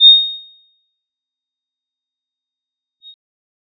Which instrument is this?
synthesizer bass